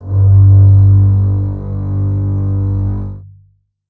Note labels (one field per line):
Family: string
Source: acoustic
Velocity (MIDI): 25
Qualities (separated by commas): reverb